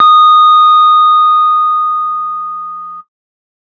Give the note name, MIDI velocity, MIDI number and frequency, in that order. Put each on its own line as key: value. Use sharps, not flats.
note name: D#6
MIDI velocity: 50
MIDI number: 87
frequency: 1245 Hz